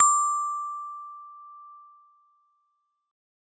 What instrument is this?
acoustic mallet percussion instrument